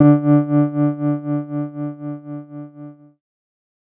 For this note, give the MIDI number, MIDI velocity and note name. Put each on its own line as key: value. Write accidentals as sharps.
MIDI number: 50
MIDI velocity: 50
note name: D3